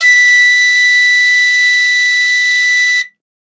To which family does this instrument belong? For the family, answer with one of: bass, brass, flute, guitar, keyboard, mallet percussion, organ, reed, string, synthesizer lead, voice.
flute